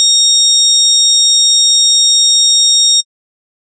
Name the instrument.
electronic organ